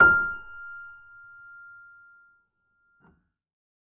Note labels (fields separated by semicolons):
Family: keyboard; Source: acoustic; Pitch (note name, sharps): F6; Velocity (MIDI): 25; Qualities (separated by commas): percussive, reverb